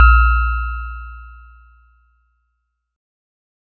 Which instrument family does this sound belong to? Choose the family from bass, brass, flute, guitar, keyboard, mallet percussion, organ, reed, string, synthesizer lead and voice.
mallet percussion